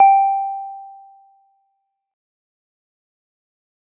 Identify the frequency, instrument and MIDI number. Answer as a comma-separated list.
784 Hz, synthesizer guitar, 79